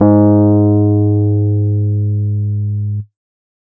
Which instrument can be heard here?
electronic keyboard